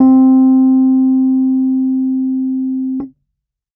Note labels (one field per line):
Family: keyboard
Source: electronic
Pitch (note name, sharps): C4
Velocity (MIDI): 75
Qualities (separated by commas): dark